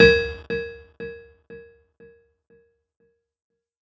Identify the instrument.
electronic keyboard